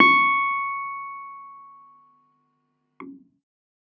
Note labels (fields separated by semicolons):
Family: keyboard; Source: electronic; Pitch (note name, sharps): C#6; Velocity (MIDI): 50; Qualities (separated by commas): distorted